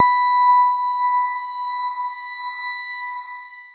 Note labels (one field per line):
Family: keyboard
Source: electronic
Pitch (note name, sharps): B5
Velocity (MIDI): 100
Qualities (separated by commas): long release